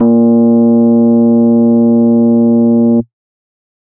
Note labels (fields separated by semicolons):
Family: organ; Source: electronic; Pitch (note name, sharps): A#2; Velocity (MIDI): 100